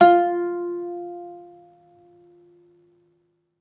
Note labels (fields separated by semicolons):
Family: guitar; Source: acoustic; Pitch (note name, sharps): F4; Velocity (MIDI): 25; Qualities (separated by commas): reverb